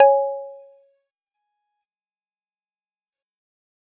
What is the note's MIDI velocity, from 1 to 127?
127